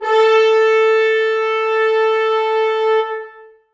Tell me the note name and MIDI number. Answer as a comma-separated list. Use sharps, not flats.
A4, 69